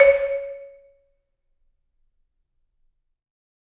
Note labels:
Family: mallet percussion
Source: acoustic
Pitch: C#5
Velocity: 127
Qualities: percussive, reverb

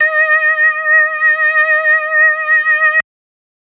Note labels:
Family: organ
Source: electronic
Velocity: 127

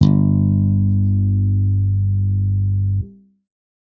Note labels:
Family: bass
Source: electronic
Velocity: 100

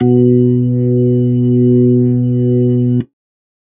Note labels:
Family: organ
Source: electronic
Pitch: B2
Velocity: 75

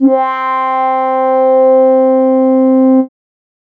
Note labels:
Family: keyboard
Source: synthesizer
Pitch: C4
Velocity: 50

